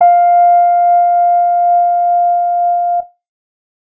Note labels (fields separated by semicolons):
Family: guitar; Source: electronic; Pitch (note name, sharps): F5; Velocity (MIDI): 50; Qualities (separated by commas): reverb